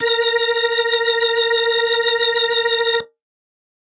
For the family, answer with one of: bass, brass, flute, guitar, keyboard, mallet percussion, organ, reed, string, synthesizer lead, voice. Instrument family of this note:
organ